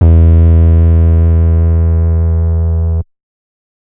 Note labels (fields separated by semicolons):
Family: bass; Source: synthesizer; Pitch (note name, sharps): E2; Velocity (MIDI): 100; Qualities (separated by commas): distorted